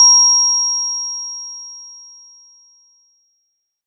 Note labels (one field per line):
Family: mallet percussion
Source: acoustic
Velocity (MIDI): 100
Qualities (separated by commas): bright